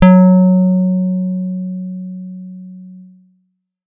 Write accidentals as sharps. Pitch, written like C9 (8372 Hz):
F#3 (185 Hz)